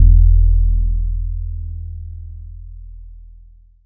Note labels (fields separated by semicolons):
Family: mallet percussion; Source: electronic; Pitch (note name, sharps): E1; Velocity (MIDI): 25; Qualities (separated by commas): long release